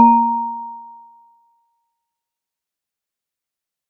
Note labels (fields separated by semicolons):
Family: mallet percussion; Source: acoustic; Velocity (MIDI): 127; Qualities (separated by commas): fast decay